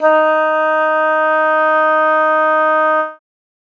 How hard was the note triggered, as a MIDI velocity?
50